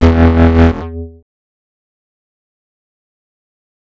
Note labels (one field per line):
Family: bass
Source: synthesizer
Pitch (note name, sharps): E2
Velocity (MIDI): 25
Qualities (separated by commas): distorted, fast decay, multiphonic